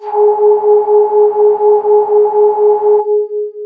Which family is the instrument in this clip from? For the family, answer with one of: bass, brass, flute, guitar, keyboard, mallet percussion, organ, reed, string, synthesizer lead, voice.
voice